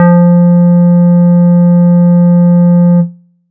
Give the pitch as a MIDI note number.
53